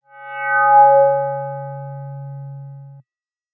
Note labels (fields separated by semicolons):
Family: mallet percussion; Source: electronic; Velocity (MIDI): 127